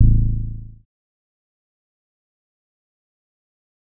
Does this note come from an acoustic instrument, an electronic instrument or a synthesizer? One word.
synthesizer